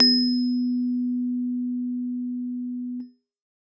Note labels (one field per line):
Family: keyboard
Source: acoustic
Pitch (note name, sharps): B3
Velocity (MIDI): 50